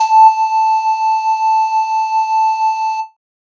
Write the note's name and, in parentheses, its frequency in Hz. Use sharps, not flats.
A5 (880 Hz)